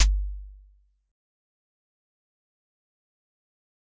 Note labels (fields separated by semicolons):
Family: mallet percussion; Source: acoustic; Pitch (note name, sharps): G1; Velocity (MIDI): 25; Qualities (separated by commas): fast decay, percussive